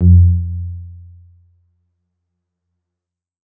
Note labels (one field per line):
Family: keyboard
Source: electronic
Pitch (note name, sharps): F2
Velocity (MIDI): 50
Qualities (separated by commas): dark